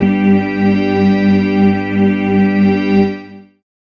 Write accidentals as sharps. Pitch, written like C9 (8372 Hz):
G2 (98 Hz)